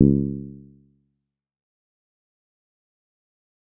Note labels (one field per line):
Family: bass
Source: synthesizer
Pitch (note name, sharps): C#2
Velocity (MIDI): 100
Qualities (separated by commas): dark, fast decay, percussive